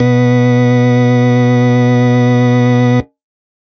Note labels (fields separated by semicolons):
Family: organ; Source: electronic; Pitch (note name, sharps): B2; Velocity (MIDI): 100; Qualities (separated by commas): distorted